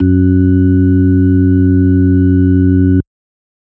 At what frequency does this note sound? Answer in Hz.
92.5 Hz